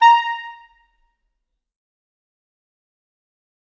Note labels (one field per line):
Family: reed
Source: acoustic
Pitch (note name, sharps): A#5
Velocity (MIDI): 127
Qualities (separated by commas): fast decay, percussive, reverb